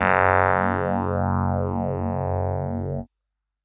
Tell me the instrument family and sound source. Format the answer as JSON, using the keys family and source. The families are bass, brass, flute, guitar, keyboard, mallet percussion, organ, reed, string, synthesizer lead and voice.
{"family": "keyboard", "source": "electronic"}